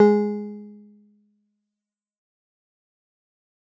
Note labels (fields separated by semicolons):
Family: guitar; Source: synthesizer; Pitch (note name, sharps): G#3; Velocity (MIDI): 75; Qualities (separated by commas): dark, fast decay